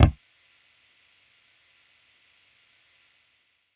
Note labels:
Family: bass; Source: electronic; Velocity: 25; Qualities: distorted, percussive

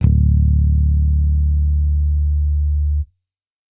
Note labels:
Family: bass; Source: electronic; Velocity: 100

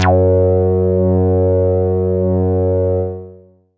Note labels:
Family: bass; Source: synthesizer; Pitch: F#2; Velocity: 127; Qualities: distorted, long release

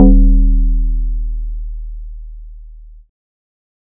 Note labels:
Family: bass; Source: synthesizer; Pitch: D#1; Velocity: 75

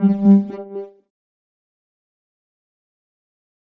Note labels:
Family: keyboard; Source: electronic; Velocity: 50; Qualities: distorted, fast decay, non-linear envelope

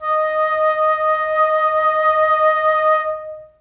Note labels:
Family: flute; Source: acoustic; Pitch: D#5; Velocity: 25; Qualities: long release, reverb

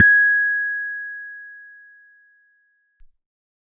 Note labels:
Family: keyboard; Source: electronic; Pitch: G#6; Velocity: 75

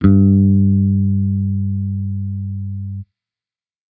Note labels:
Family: bass; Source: electronic; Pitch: G2; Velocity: 25

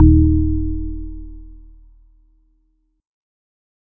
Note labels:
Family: organ; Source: electronic; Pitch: D#1; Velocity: 25

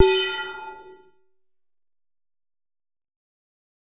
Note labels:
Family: bass; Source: synthesizer; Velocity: 25; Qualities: bright, distorted

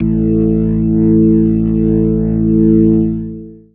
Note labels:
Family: organ; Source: electronic; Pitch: A1; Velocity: 75; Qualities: distorted, long release

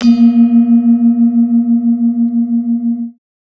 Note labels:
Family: mallet percussion; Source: acoustic; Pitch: A#3; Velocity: 127; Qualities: multiphonic

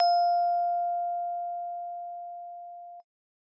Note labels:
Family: keyboard; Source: acoustic; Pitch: F5; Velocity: 50

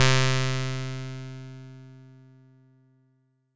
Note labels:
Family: bass; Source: synthesizer; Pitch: C3; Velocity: 100; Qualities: bright, distorted

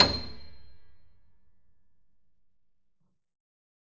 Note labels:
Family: keyboard; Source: acoustic; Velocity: 127; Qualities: reverb

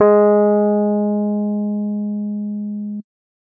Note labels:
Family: keyboard; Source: electronic; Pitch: G#3; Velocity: 127; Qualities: dark

